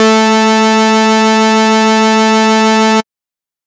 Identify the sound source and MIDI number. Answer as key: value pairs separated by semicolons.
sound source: synthesizer; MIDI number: 57